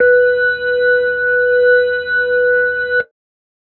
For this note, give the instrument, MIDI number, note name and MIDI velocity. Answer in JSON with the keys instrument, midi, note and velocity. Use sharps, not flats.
{"instrument": "electronic keyboard", "midi": 71, "note": "B4", "velocity": 50}